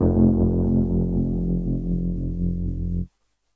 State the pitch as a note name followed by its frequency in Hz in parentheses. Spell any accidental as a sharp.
F1 (43.65 Hz)